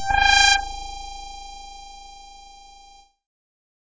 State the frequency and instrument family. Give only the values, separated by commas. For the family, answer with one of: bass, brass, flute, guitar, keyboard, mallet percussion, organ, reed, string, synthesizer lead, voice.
784 Hz, keyboard